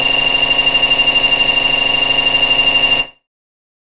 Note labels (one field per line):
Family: bass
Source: synthesizer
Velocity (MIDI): 25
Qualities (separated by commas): bright, distorted